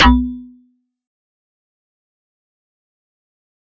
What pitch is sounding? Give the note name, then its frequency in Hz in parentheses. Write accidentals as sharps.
B1 (61.74 Hz)